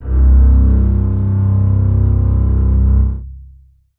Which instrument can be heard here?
acoustic string instrument